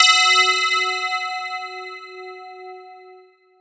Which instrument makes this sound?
electronic mallet percussion instrument